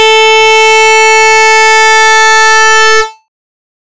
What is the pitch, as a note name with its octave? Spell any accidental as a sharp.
A4